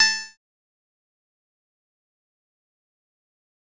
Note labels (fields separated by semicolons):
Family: bass; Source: synthesizer; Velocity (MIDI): 127; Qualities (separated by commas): fast decay, percussive